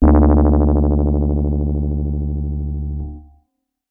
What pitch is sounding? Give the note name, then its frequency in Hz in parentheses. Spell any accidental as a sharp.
D2 (73.42 Hz)